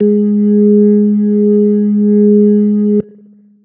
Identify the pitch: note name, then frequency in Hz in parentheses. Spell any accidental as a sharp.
G#3 (207.7 Hz)